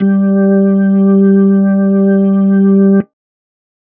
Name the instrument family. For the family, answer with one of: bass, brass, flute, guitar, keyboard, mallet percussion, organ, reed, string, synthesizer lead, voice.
organ